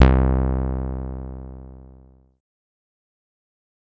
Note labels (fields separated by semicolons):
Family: bass; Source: synthesizer; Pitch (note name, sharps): C2; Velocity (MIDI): 50; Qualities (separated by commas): distorted, fast decay